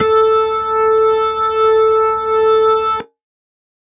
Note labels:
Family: organ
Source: electronic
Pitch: A4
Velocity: 127

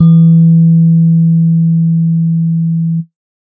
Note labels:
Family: keyboard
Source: electronic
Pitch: E3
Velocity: 100

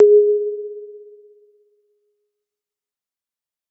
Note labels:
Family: mallet percussion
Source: acoustic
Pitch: G#4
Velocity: 127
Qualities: dark, fast decay

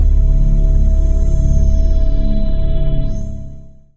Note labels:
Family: synthesizer lead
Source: synthesizer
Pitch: C#0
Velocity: 25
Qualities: long release

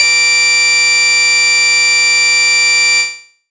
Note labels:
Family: bass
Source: synthesizer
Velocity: 25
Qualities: bright, distorted

